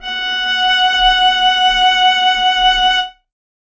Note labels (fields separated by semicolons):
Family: string; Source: acoustic; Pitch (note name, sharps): F#5; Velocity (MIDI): 25; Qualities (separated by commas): reverb